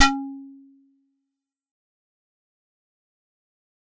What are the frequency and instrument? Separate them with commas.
277.2 Hz, acoustic keyboard